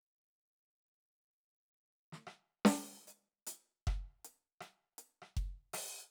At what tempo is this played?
78 BPM